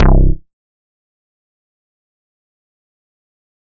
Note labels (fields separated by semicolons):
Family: bass; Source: synthesizer; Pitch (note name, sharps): C1; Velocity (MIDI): 75; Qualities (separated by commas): fast decay, percussive